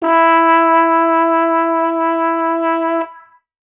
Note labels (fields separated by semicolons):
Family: brass; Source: acoustic; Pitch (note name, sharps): E4; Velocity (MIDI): 75